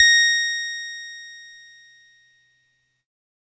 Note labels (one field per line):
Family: keyboard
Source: electronic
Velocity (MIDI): 25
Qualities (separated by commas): bright, distorted